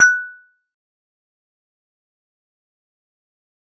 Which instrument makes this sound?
acoustic mallet percussion instrument